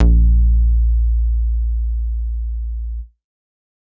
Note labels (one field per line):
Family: bass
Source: synthesizer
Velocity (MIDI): 50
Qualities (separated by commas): dark